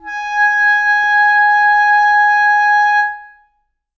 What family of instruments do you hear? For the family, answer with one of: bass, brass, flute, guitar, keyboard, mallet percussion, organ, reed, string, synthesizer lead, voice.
reed